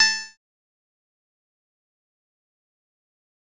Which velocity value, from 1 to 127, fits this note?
75